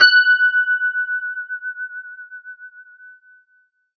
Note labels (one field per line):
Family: guitar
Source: electronic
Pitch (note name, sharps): F#6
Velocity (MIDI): 75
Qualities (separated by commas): multiphonic, non-linear envelope